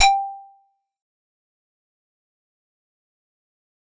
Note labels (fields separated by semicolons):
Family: keyboard; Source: acoustic; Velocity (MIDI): 100; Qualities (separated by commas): fast decay, percussive